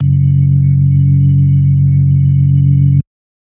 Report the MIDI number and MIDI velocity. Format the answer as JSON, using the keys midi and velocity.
{"midi": 30, "velocity": 100}